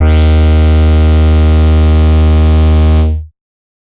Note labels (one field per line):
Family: bass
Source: synthesizer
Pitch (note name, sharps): D#2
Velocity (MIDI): 75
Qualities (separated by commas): bright, distorted